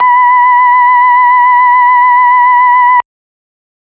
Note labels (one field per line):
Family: organ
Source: electronic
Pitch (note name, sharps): B5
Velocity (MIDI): 50